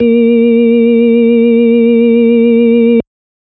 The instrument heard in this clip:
electronic organ